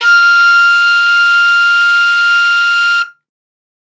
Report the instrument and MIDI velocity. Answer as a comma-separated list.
acoustic flute, 127